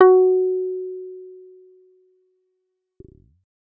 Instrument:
synthesizer bass